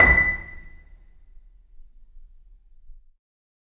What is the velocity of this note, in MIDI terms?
75